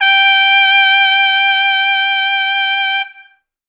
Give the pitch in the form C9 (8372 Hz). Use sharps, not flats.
G5 (784 Hz)